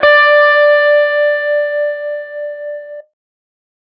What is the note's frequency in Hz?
587.3 Hz